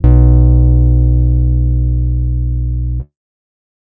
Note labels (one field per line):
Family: guitar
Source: acoustic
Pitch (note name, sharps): B1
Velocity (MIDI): 50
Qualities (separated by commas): dark